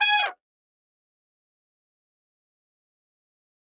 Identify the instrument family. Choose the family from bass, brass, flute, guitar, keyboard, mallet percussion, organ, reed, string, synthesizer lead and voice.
brass